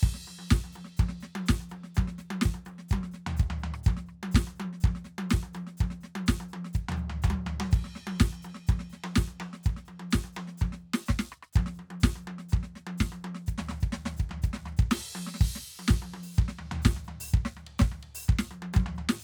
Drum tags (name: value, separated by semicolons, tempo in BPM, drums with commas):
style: prog rock; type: beat; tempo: 125 BPM; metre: 4/4; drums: crash, ride, open hi-hat, hi-hat pedal, percussion, snare, cross-stick, high tom, floor tom, kick